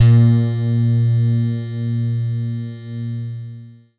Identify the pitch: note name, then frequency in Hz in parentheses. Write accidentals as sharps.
A#2 (116.5 Hz)